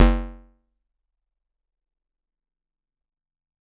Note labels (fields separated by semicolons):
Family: guitar; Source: electronic; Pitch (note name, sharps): F#1; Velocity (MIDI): 50; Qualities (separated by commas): fast decay, percussive